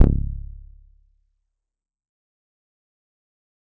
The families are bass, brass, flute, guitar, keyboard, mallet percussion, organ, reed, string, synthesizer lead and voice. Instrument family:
bass